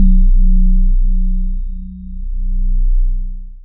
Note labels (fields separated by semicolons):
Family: voice; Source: synthesizer; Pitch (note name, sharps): B0; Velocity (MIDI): 25; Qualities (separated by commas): dark, long release